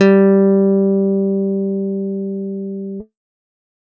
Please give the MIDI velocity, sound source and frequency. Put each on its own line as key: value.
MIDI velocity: 25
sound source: electronic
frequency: 196 Hz